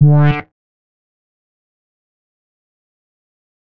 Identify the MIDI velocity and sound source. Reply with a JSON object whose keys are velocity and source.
{"velocity": 75, "source": "synthesizer"}